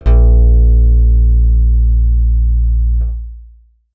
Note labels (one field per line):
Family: bass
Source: synthesizer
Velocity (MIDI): 50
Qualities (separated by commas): dark, long release